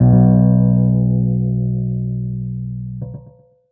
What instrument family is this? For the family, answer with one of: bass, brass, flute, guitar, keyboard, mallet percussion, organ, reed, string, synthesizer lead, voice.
keyboard